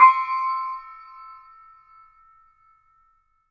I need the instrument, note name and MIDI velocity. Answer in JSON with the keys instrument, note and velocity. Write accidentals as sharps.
{"instrument": "acoustic mallet percussion instrument", "note": "C6", "velocity": 100}